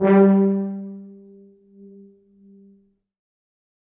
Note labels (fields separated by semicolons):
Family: brass; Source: acoustic; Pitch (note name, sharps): G3; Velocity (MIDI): 127; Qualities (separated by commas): reverb